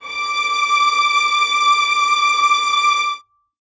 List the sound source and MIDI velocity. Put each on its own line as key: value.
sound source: acoustic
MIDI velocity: 75